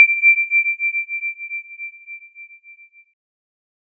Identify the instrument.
synthesizer keyboard